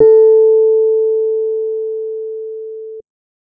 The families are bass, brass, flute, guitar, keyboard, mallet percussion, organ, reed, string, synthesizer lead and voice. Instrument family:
keyboard